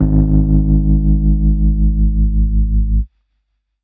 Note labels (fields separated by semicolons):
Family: keyboard; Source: electronic; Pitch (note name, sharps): G#1; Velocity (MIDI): 75; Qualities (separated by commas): distorted